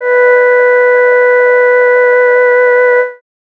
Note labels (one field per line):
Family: voice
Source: synthesizer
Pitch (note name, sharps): B4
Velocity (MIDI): 25